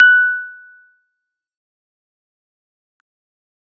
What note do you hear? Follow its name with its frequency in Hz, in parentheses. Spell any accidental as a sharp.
F#6 (1480 Hz)